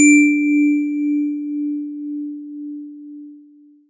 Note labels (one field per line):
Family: mallet percussion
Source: acoustic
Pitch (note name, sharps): D4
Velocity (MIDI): 75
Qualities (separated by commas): long release